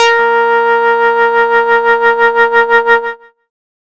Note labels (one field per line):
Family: bass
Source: synthesizer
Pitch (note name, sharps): A#4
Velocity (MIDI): 100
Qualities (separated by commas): distorted